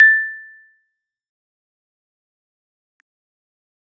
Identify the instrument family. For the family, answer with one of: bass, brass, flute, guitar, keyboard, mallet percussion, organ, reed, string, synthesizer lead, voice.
keyboard